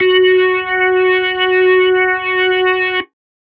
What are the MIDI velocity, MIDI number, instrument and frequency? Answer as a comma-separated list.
50, 66, electronic organ, 370 Hz